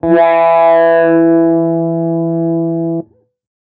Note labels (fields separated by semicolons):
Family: guitar; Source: electronic; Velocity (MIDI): 100; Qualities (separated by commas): bright, distorted, non-linear envelope